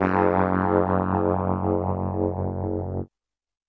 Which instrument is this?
electronic keyboard